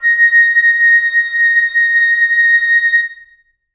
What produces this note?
acoustic flute